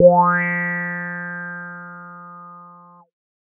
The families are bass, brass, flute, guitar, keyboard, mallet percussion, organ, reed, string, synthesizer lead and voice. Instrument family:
bass